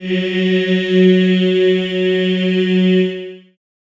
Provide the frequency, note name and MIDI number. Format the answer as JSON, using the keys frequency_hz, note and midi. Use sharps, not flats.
{"frequency_hz": 185, "note": "F#3", "midi": 54}